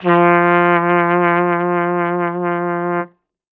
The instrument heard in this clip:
acoustic brass instrument